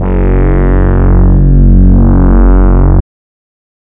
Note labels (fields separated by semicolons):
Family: reed; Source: synthesizer; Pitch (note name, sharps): F#1; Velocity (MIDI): 100; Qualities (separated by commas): distorted, non-linear envelope